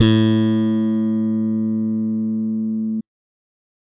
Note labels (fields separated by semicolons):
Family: bass; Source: electronic; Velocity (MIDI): 50; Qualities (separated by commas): bright